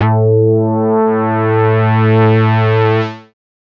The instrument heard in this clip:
synthesizer bass